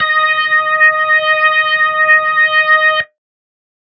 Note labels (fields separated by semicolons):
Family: organ; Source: electronic; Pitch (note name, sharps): D#5; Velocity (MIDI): 25